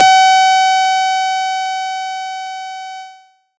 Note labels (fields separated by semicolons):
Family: bass; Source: synthesizer; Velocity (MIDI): 25; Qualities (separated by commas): bright, distorted